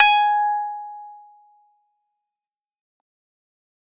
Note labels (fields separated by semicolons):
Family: keyboard; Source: electronic; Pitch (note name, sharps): G#5; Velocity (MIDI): 127; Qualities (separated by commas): distorted, fast decay